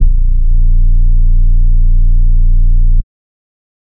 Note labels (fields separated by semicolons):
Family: bass; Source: synthesizer; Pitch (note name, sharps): A#0; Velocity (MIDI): 127; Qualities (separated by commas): dark, distorted, tempo-synced